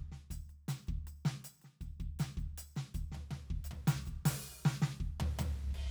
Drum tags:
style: funk; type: beat; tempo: 80 BPM; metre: 4/4; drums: ride, percussion, snare, floor tom, kick

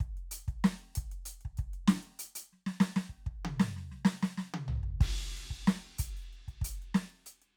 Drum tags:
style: rock; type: beat; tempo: 95 BPM; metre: 4/4; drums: ride, closed hi-hat, open hi-hat, snare, high tom, floor tom, kick

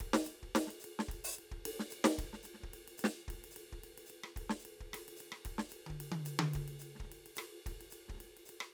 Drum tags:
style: Brazilian baião; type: beat; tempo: 110 BPM; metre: 4/4; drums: ride, open hi-hat, hi-hat pedal, snare, cross-stick, high tom, kick

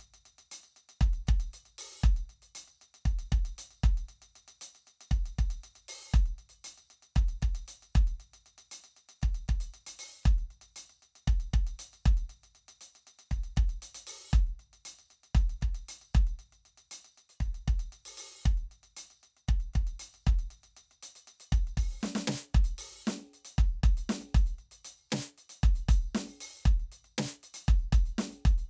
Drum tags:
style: funk; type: beat; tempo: 117 BPM; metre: 4/4; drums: closed hi-hat, hi-hat pedal, percussion, snare, kick

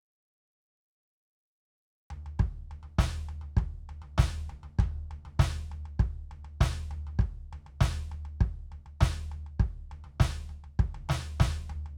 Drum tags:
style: rock; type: beat; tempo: 100 BPM; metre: 4/4; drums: snare, floor tom, kick

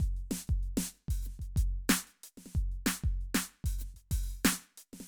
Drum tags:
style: funk; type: beat; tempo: 95 BPM; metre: 4/4; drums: closed hi-hat, open hi-hat, hi-hat pedal, snare, kick

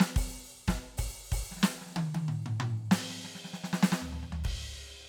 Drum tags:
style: New Orleans funk; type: fill; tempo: 93 BPM; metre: 4/4; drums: ride, open hi-hat, snare, high tom, mid tom, floor tom, kick

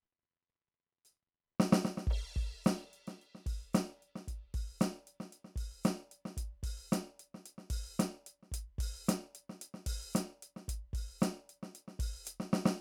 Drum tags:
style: funk; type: beat; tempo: 112 BPM; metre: 4/4; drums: crash, closed hi-hat, open hi-hat, hi-hat pedal, snare, kick

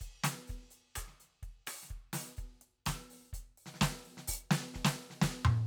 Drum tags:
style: reggae; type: beat; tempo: 126 BPM; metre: 4/4; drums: closed hi-hat, open hi-hat, hi-hat pedal, snare, cross-stick, mid tom, kick

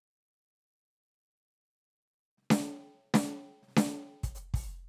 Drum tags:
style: funk; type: fill; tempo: 95 BPM; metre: 4/4; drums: closed hi-hat, hi-hat pedal, snare, kick

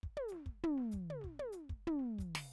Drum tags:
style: Brazilian baião; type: fill; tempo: 95 BPM; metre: 4/4; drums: ride, hi-hat pedal, snare, high tom, floor tom, kick

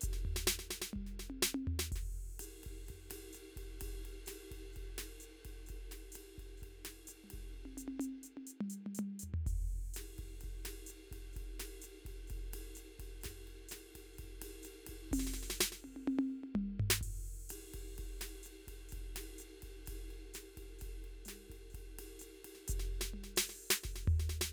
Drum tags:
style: bossa nova; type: beat; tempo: 127 BPM; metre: 4/4; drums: crash, ride, hi-hat pedal, snare, high tom, mid tom, floor tom, kick

